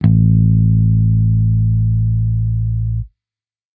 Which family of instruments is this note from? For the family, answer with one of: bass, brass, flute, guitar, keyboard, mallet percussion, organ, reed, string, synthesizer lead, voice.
bass